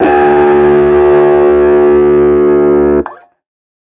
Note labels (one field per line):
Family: guitar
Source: electronic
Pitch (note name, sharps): D2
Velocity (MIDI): 127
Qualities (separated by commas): distorted